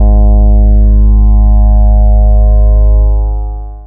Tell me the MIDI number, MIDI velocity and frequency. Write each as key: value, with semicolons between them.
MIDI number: 32; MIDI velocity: 75; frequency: 51.91 Hz